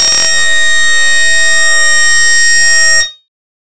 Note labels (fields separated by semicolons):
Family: bass; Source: synthesizer; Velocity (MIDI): 75